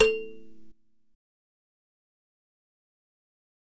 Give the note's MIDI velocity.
127